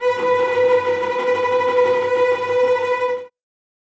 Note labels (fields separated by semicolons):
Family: string; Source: acoustic; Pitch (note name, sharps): B4; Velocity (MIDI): 127; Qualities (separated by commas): bright, non-linear envelope, reverb